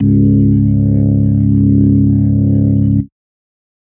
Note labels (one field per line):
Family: organ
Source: electronic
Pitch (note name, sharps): C#1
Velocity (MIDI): 50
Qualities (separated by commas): distorted